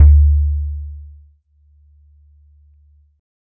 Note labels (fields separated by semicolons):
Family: keyboard; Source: electronic; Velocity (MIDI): 25